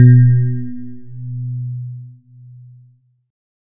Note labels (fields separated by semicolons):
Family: keyboard; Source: electronic; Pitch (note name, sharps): B2; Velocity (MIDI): 75